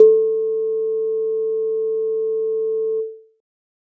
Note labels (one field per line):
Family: keyboard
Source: electronic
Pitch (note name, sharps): A4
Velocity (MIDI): 100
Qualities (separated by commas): dark